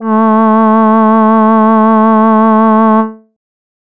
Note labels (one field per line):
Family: voice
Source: synthesizer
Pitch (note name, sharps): A3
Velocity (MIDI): 75